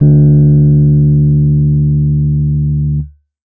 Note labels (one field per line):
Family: keyboard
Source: electronic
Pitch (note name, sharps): D2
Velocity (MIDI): 75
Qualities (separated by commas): distorted